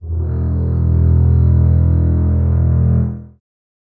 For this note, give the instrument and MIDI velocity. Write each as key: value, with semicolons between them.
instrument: acoustic string instrument; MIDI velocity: 25